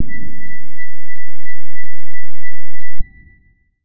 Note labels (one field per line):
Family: guitar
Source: electronic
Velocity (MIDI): 50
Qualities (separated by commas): dark, distorted